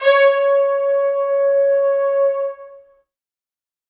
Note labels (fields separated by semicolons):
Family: brass; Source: acoustic; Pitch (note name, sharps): C#5; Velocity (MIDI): 25; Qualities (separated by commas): bright, reverb